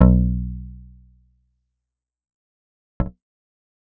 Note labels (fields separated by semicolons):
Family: bass; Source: synthesizer; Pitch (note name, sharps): B1; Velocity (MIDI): 75; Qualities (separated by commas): fast decay